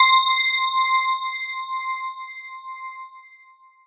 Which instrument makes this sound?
electronic mallet percussion instrument